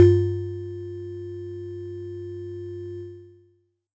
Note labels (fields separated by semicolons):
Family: mallet percussion; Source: acoustic; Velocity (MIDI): 25; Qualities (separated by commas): distorted